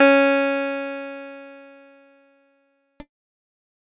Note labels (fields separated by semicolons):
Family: keyboard; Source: electronic; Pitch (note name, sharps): C#4; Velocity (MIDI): 75; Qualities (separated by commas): bright